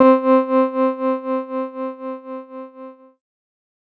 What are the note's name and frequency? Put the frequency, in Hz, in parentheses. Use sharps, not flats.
C4 (261.6 Hz)